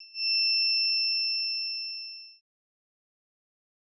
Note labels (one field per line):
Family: bass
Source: synthesizer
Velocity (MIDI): 100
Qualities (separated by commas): bright, distorted, fast decay